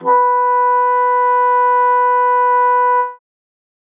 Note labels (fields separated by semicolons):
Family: reed; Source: acoustic; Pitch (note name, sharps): B4; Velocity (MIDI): 50